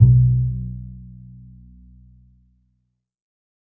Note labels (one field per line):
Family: string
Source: acoustic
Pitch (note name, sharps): B1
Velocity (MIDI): 50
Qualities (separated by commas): dark, reverb